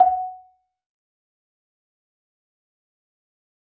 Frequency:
740 Hz